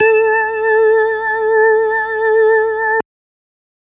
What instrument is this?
electronic organ